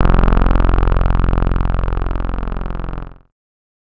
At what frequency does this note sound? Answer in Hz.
21.83 Hz